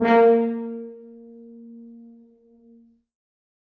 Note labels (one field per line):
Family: brass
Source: acoustic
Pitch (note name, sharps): A#3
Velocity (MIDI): 127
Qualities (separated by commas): reverb